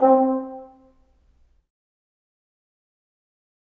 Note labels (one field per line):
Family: brass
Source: acoustic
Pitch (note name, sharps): C4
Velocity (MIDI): 50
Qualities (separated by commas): dark, fast decay, percussive, reverb